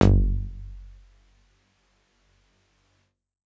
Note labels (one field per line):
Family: keyboard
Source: electronic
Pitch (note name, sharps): F#1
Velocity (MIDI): 127